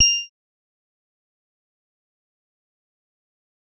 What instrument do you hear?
synthesizer bass